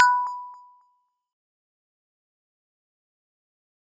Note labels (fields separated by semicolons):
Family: mallet percussion; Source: acoustic; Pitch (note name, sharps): B5; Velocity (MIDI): 100; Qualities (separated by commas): fast decay, percussive